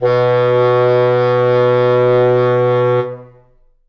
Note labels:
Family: reed; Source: acoustic; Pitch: B2; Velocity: 100; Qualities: long release, reverb

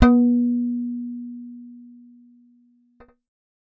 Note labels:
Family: bass; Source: synthesizer; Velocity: 100; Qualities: dark

